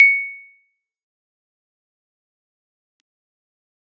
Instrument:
electronic keyboard